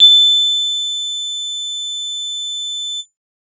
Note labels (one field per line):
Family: bass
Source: synthesizer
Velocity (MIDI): 25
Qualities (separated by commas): bright